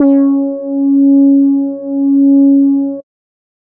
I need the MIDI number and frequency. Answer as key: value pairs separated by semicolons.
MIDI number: 61; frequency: 277.2 Hz